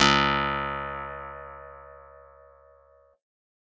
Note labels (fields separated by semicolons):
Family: guitar; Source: acoustic; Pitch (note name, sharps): C#2; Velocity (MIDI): 75; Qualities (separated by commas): bright